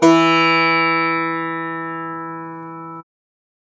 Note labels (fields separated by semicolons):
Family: guitar; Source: acoustic; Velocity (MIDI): 50; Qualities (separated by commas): bright, multiphonic, reverb